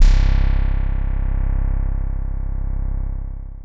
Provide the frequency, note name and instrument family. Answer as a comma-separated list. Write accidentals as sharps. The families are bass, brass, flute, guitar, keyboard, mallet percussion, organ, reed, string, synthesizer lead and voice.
32.7 Hz, C1, guitar